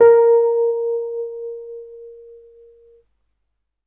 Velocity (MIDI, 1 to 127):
75